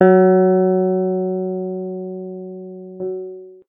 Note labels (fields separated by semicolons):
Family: guitar; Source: electronic; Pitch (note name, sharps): F#3; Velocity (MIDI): 50; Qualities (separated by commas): long release